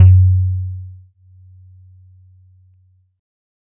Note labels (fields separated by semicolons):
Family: keyboard; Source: electronic; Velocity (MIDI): 25